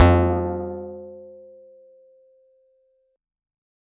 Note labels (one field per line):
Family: guitar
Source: electronic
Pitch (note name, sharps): F2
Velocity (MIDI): 75